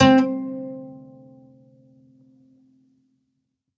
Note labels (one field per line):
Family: string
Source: acoustic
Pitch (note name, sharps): C4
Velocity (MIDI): 127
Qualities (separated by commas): reverb